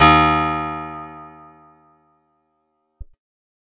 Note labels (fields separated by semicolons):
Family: guitar; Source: acoustic; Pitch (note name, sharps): D#2; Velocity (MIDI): 127